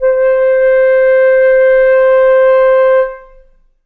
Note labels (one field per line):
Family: flute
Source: acoustic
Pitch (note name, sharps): C5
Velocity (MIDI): 25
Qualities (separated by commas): long release, reverb